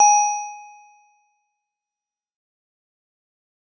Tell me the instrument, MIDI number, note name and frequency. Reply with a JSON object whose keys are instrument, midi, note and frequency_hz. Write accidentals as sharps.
{"instrument": "acoustic mallet percussion instrument", "midi": 80, "note": "G#5", "frequency_hz": 830.6}